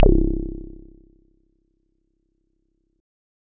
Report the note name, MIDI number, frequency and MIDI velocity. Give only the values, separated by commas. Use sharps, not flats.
C1, 24, 32.7 Hz, 127